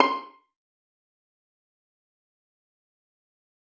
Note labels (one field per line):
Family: string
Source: acoustic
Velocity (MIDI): 50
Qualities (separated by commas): fast decay, percussive, reverb